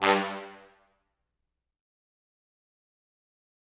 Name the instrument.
acoustic brass instrument